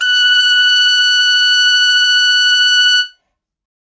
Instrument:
acoustic reed instrument